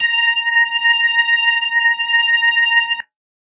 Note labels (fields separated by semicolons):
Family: organ; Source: electronic; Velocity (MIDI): 100